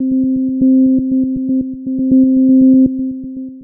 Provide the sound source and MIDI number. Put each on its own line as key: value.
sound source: synthesizer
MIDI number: 60